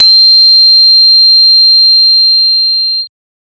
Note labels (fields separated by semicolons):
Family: bass; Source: synthesizer; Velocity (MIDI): 50; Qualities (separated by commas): bright, distorted, multiphonic